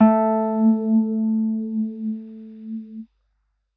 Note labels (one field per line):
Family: keyboard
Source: electronic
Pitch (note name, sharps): A3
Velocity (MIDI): 75